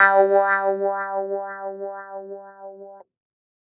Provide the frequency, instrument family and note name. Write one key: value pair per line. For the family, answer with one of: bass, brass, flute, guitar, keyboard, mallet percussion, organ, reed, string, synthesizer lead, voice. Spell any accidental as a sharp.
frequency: 196 Hz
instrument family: keyboard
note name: G3